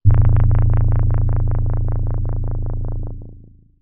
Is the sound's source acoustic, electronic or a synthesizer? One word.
electronic